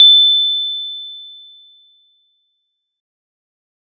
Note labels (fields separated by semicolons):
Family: organ; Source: electronic; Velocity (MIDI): 25; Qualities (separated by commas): bright